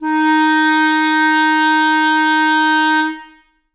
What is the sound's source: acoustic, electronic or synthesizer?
acoustic